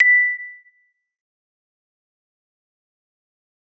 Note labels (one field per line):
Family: mallet percussion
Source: acoustic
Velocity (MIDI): 127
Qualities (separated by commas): fast decay, percussive